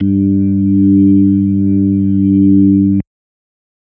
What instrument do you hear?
electronic organ